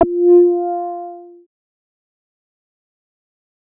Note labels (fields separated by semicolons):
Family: bass; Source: synthesizer; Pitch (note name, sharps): F4; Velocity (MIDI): 50; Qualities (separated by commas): distorted, fast decay